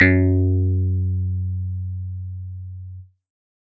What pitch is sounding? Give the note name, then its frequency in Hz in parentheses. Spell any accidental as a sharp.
F#2 (92.5 Hz)